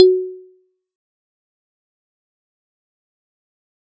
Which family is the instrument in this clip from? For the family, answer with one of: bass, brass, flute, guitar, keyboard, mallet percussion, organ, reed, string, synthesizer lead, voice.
mallet percussion